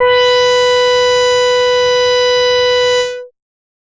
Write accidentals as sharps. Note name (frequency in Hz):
B4 (493.9 Hz)